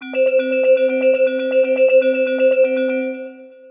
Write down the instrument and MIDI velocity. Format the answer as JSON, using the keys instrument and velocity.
{"instrument": "synthesizer mallet percussion instrument", "velocity": 75}